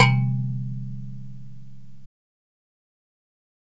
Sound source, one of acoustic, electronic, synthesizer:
acoustic